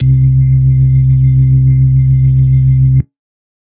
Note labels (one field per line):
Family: organ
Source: electronic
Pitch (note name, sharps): C2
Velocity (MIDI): 50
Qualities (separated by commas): dark